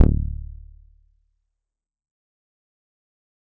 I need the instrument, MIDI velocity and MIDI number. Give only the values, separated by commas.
synthesizer bass, 50, 26